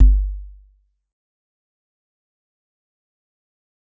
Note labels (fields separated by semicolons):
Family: mallet percussion; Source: acoustic; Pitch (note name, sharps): G1; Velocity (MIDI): 100; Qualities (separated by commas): dark, fast decay, percussive